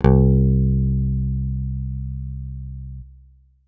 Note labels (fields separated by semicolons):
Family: guitar; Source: electronic; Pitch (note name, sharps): C2; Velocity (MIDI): 75